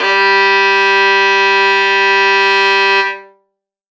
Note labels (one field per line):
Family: string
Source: acoustic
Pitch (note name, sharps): G3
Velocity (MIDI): 100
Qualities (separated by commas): reverb